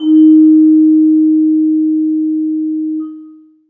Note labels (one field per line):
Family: mallet percussion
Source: acoustic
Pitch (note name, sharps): D#4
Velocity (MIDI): 25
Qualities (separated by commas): long release, reverb